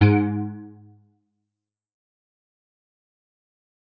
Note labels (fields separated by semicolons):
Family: guitar; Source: electronic; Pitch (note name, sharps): G#2; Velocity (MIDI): 25; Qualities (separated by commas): fast decay